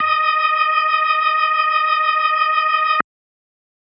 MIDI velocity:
25